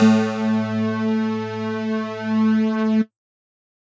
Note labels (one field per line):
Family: mallet percussion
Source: electronic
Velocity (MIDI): 127